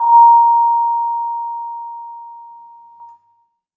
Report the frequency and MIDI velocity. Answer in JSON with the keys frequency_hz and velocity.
{"frequency_hz": 932.3, "velocity": 25}